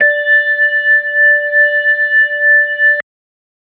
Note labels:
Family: organ; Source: electronic; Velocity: 75

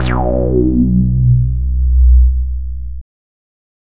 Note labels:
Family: bass; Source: synthesizer; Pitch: B1; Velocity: 75; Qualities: distorted

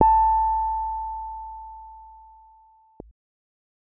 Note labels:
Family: keyboard; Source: electronic; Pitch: A5; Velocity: 50; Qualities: dark

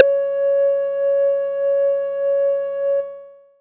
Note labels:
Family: bass; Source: synthesizer; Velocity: 75; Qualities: multiphonic

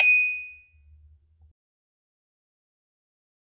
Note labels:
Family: mallet percussion; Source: acoustic; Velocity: 127; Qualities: fast decay, percussive, reverb

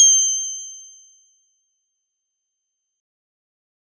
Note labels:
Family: guitar; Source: synthesizer; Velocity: 50; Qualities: bright

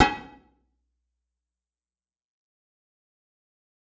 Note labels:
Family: guitar; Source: electronic; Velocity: 127; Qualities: bright, fast decay, percussive, reverb

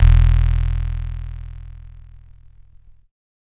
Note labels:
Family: keyboard; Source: electronic; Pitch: E1; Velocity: 127; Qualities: bright, distorted

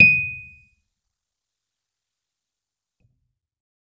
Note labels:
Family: keyboard; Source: electronic; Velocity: 50; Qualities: percussive

